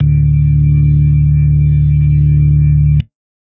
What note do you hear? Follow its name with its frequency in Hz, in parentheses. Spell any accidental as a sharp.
D1 (36.71 Hz)